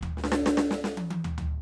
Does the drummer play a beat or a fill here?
fill